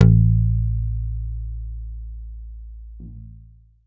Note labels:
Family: guitar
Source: electronic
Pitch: A1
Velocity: 127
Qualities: long release

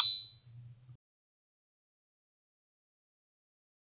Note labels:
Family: mallet percussion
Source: acoustic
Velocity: 127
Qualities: fast decay, percussive, reverb

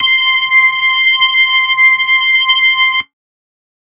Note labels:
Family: organ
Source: electronic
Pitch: C6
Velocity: 25

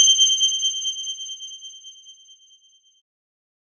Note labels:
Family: keyboard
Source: electronic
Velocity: 50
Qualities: bright

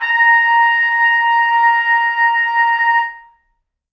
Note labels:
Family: brass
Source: acoustic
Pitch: A#5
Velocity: 25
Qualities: reverb

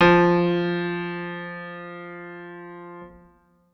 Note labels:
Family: organ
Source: electronic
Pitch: F3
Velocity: 100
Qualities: reverb

